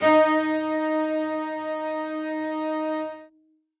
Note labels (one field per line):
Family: string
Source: acoustic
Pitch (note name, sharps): D#4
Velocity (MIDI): 127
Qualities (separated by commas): reverb